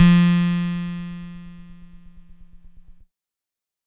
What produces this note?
electronic keyboard